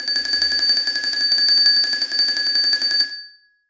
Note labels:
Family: mallet percussion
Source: acoustic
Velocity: 50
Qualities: reverb

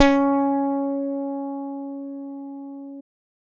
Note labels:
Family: bass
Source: electronic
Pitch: C#4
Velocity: 127

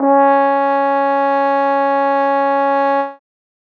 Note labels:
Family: brass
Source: acoustic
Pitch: C#4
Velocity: 75

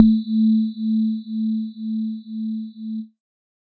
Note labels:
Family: synthesizer lead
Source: synthesizer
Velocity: 50

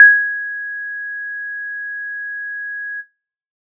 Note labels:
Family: bass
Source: synthesizer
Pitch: G#6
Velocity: 127

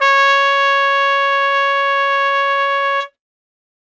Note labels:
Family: brass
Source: acoustic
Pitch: C#5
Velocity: 75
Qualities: bright

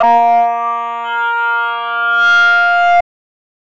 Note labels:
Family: voice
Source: synthesizer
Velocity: 75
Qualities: bright, distorted

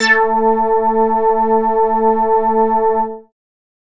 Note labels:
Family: bass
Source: synthesizer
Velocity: 50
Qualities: distorted

